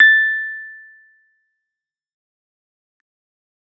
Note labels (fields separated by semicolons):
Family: keyboard; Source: electronic; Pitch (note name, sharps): A6; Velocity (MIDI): 100; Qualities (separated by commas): fast decay